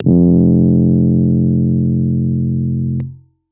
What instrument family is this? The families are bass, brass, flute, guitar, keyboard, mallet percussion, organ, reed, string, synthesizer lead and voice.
keyboard